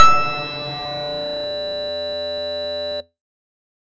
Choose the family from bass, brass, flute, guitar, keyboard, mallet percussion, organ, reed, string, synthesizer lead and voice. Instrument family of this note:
bass